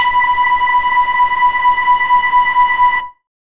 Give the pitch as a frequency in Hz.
987.8 Hz